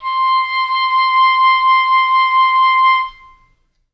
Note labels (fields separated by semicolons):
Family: reed; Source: acoustic; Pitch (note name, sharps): C6; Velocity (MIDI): 25; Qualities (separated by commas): reverb